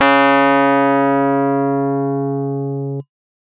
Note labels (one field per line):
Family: keyboard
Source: electronic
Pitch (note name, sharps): C#3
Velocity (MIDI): 127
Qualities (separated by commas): distorted